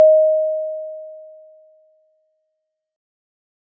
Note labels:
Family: mallet percussion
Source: acoustic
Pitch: D#5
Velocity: 75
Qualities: bright

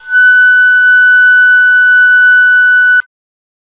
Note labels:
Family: flute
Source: acoustic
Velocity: 25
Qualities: bright

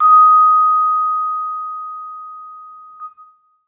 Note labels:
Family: mallet percussion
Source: acoustic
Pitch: D#6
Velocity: 100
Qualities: reverb

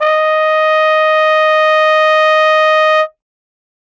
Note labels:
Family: brass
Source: acoustic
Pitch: D#5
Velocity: 50

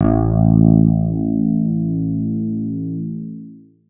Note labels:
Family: guitar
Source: electronic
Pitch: A1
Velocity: 25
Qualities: long release

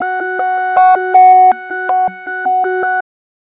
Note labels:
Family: bass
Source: synthesizer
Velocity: 100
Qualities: tempo-synced

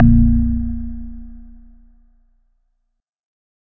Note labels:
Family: organ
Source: electronic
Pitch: A#0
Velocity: 75

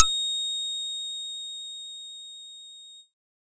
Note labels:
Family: organ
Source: electronic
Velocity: 127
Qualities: bright

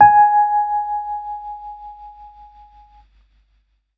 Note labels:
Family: keyboard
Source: electronic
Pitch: G#5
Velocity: 50

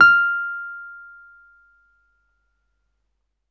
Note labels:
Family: keyboard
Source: electronic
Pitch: F6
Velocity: 127

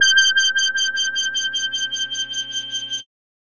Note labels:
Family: bass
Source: synthesizer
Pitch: G6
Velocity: 127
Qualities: bright, distorted

